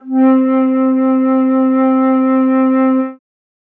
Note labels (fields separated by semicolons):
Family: flute; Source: acoustic; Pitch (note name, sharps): C4; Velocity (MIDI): 50